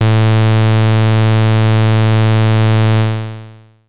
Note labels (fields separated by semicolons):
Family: bass; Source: synthesizer; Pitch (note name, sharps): A2; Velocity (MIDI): 75; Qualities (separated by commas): bright, distorted, long release